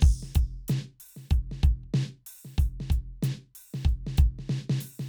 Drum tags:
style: rock; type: beat; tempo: 95 BPM; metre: 4/4; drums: crash, closed hi-hat, open hi-hat, hi-hat pedal, snare, kick

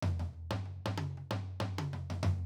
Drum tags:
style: New Orleans funk; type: fill; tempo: 93 BPM; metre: 4/4; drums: high tom, mid tom, floor tom

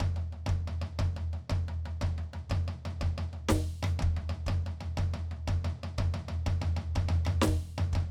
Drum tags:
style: jazz; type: beat; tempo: 120 BPM; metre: 4/4; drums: snare, cross-stick, floor tom, kick

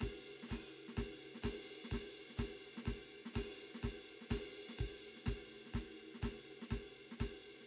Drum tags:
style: rock shuffle; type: beat; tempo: 125 BPM; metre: 4/4; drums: ride, hi-hat pedal, snare, kick

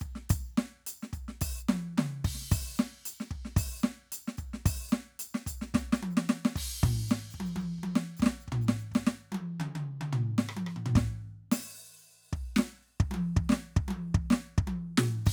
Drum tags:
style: swing; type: beat; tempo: 110 BPM; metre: 4/4; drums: crash, percussion, snare, high tom, mid tom, floor tom, kick

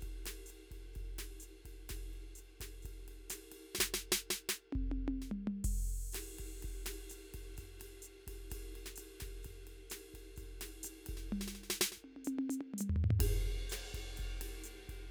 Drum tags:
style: bossa nova; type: beat; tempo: 127 BPM; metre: 4/4; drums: crash, ride, hi-hat pedal, snare, high tom, mid tom, floor tom, kick

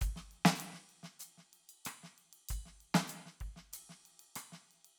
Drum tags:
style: jazz fusion; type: beat; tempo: 96 BPM; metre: 4/4; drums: ride, ride bell, hi-hat pedal, snare, cross-stick, kick

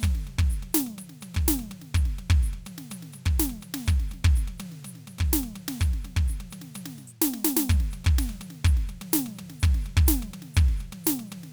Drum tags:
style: prog rock; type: beat; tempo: 125 BPM; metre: 4/4; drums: closed hi-hat, hi-hat pedal, snare, high tom, kick

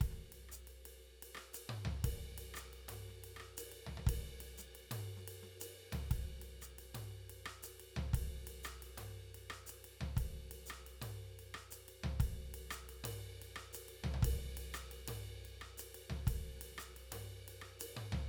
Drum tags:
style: Latin; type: beat; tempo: 118 BPM; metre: 4/4; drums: ride, hi-hat pedal, snare, cross-stick, mid tom, floor tom, kick

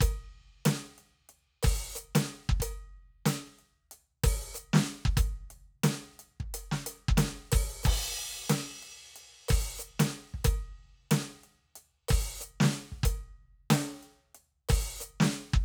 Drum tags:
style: hip-hop; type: beat; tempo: 92 BPM; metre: 4/4; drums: crash, closed hi-hat, open hi-hat, hi-hat pedal, snare, kick

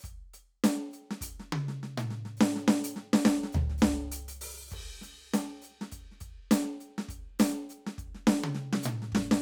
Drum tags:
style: New Orleans funk; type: beat; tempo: 102 BPM; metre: 4/4; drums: crash, closed hi-hat, open hi-hat, hi-hat pedal, snare, high tom, mid tom, floor tom, kick

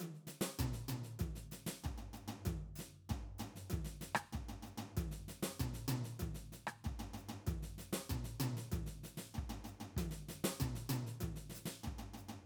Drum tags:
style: samba-reggae; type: beat; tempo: 96 BPM; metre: 4/4; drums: hi-hat pedal, snare, cross-stick, high tom, mid tom, floor tom, kick

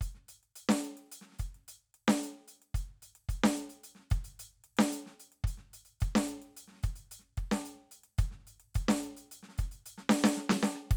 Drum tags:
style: prog rock; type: beat; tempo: 110 BPM; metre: 5/4; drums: ride, closed hi-hat, snare, cross-stick, kick

